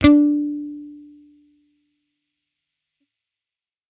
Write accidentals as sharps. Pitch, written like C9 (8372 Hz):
D4 (293.7 Hz)